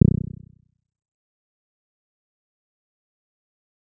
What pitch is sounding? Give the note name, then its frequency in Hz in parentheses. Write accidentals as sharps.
B0 (30.87 Hz)